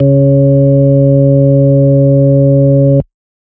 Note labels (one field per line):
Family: organ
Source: electronic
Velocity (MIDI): 25